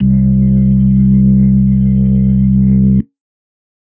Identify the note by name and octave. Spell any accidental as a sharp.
C2